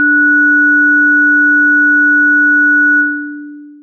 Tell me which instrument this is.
synthesizer lead